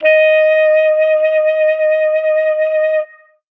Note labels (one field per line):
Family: reed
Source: acoustic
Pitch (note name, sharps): D#5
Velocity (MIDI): 25